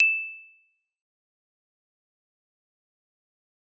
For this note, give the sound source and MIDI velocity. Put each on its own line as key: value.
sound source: acoustic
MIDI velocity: 50